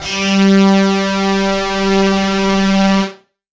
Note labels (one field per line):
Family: guitar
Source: electronic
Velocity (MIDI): 100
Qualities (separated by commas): distorted